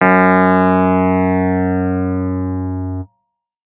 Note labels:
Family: keyboard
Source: electronic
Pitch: F#2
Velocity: 127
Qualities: distorted

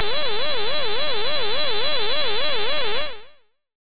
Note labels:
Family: bass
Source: synthesizer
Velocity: 127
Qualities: bright, distorted

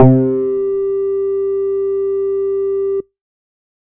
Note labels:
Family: bass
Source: synthesizer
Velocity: 50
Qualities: distorted

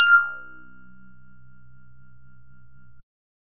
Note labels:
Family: bass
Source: synthesizer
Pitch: F6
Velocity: 127

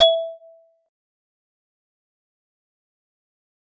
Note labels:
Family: mallet percussion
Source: acoustic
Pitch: E5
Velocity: 50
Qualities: fast decay, percussive

